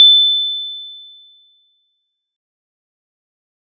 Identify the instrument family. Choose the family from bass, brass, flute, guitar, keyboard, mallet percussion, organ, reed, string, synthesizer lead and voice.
keyboard